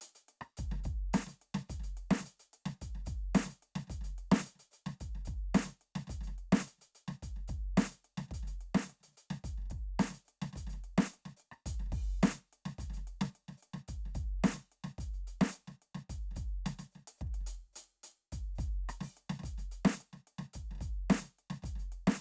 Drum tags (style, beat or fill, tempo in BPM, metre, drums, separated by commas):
ijexá, beat, 108 BPM, 4/4, closed hi-hat, open hi-hat, hi-hat pedal, snare, cross-stick, kick